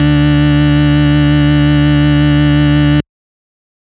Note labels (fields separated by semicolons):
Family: organ; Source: electronic; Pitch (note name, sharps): D2; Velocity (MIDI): 100; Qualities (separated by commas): bright, distorted